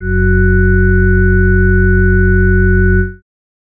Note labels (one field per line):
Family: organ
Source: electronic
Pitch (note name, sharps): F#1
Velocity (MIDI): 25